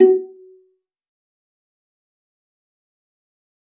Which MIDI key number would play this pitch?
66